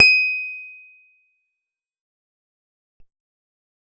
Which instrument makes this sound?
acoustic guitar